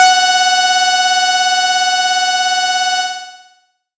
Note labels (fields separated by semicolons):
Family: bass; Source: synthesizer; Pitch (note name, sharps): F#5; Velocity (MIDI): 25; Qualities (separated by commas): bright, distorted, long release